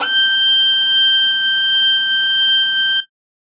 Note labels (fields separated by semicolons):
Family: string; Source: acoustic; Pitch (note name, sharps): G6; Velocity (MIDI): 100